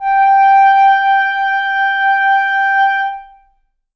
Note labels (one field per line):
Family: reed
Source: acoustic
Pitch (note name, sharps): G5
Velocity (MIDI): 100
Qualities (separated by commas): reverb